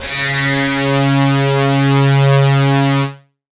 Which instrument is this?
electronic guitar